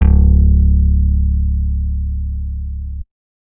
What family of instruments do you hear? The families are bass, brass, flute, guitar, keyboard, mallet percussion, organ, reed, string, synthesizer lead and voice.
guitar